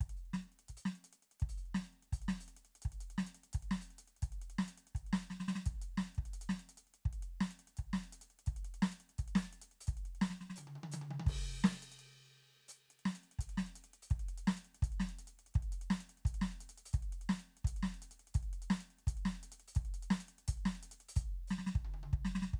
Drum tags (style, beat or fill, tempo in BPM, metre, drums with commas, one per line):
breakbeat
beat
170 BPM
4/4
crash, closed hi-hat, hi-hat pedal, snare, high tom, kick